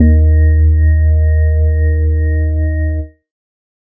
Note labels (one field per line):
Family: organ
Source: electronic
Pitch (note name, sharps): D#2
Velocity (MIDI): 127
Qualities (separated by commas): dark